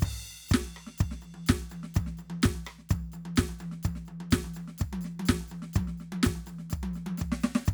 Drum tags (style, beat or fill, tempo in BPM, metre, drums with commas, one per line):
prog rock
beat
125 BPM
4/4
crash, percussion, snare, high tom, kick